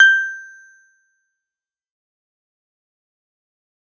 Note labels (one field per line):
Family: keyboard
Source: electronic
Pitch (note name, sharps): G6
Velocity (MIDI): 75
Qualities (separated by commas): fast decay, percussive